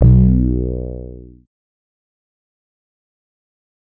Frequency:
61.74 Hz